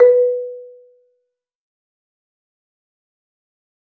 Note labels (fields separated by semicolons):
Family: mallet percussion; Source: acoustic; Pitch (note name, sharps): B4; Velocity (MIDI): 25; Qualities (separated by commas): dark, fast decay, percussive, reverb